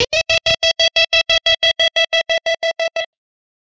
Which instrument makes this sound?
electronic guitar